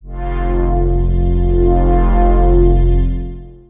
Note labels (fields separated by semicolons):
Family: synthesizer lead; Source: synthesizer; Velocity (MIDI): 50; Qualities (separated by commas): bright, long release, non-linear envelope